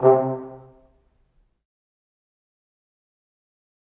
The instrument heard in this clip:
acoustic brass instrument